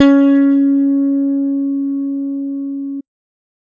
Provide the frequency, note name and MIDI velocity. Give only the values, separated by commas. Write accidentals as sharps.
277.2 Hz, C#4, 75